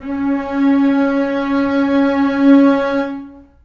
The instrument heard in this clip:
acoustic string instrument